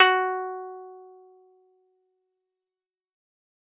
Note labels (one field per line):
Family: guitar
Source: acoustic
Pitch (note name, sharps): F#4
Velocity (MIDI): 127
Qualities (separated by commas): fast decay, reverb